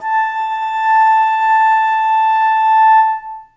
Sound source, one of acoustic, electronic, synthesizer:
acoustic